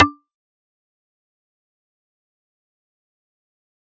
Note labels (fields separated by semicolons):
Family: mallet percussion; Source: acoustic; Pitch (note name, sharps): D4; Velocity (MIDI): 100; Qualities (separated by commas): fast decay, percussive